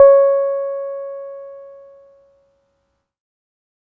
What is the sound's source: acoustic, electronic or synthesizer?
electronic